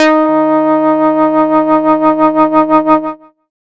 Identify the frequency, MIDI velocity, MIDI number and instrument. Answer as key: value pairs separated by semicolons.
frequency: 311.1 Hz; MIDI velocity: 127; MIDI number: 63; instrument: synthesizer bass